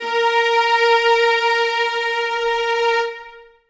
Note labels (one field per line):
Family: string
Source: acoustic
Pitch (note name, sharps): A#4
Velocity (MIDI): 100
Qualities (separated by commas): long release, reverb